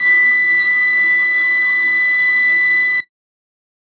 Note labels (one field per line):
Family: string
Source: acoustic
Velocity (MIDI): 75